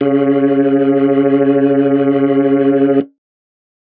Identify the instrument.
electronic organ